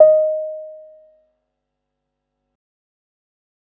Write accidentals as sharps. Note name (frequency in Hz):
D#5 (622.3 Hz)